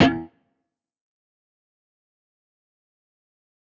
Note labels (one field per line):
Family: guitar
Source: electronic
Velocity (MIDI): 75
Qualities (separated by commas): bright, distorted, fast decay, percussive